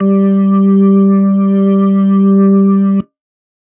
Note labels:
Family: organ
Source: electronic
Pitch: G3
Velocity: 25

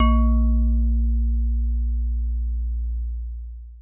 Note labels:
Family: mallet percussion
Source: acoustic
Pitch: A#1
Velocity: 127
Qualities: long release

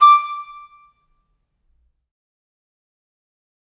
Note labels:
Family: reed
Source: acoustic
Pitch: D6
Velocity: 75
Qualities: fast decay, percussive, reverb

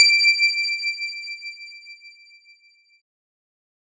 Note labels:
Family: keyboard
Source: electronic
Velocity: 50

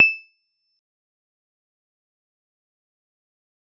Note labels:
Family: mallet percussion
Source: electronic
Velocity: 50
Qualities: bright, fast decay, percussive

